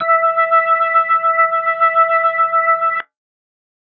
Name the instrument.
electronic organ